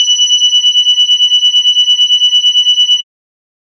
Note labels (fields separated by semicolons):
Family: bass; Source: synthesizer; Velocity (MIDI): 50; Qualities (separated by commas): bright, distorted